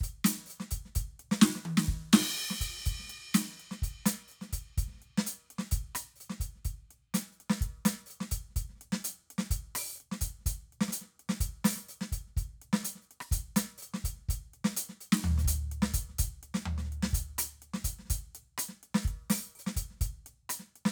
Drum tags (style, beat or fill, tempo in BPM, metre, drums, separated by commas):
Middle Eastern, beat, 126 BPM, 4/4, crash, closed hi-hat, open hi-hat, hi-hat pedal, snare, cross-stick, high tom, floor tom, kick